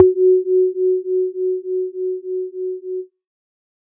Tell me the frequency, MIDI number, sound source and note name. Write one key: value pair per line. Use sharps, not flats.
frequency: 370 Hz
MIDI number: 66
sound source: synthesizer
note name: F#4